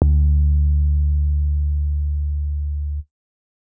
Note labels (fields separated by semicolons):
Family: keyboard; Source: electronic; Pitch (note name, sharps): D2; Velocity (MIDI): 25